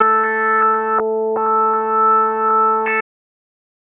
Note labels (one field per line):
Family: bass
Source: synthesizer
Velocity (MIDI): 50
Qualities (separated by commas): tempo-synced